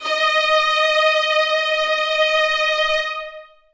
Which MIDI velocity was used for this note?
127